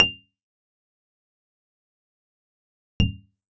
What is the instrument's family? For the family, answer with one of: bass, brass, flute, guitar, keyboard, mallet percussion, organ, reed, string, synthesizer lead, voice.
guitar